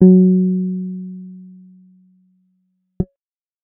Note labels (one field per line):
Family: bass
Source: synthesizer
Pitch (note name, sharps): F#3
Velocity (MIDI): 25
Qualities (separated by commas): dark